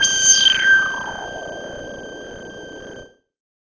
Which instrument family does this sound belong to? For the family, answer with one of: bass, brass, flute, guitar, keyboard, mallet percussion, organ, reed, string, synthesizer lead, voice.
bass